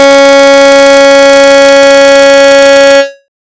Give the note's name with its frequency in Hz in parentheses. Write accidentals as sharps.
C#4 (277.2 Hz)